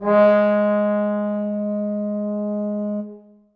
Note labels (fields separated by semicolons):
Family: brass; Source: acoustic; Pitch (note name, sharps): G#3; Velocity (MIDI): 127; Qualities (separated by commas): bright, reverb